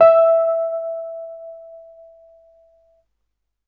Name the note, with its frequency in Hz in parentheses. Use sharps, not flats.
E5 (659.3 Hz)